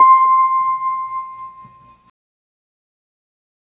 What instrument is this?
electronic organ